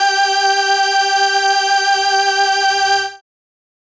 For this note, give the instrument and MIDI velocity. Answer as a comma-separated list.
synthesizer keyboard, 25